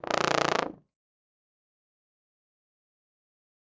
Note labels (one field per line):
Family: brass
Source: acoustic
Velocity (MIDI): 75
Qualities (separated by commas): bright, fast decay, reverb